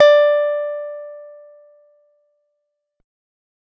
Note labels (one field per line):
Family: guitar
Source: acoustic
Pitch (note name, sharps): D5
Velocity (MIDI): 100